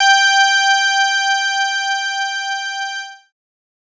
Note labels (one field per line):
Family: bass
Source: synthesizer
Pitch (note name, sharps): G5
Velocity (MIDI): 75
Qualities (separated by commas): bright, distorted